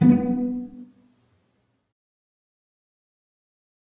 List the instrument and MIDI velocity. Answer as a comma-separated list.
acoustic string instrument, 50